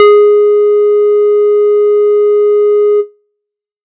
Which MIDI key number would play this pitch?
68